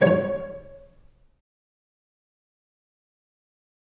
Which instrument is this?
acoustic string instrument